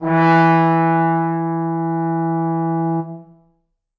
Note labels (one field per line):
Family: brass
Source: acoustic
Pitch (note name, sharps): E3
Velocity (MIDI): 50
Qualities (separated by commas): bright, reverb